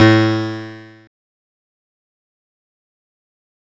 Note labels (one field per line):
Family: guitar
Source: electronic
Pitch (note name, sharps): A2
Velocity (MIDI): 25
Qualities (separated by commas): bright, distorted, fast decay